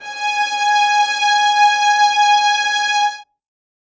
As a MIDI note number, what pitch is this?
80